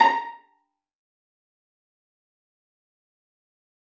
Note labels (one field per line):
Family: string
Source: acoustic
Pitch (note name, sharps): A#5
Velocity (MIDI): 127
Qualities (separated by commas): fast decay, percussive, reverb